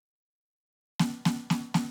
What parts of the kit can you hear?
snare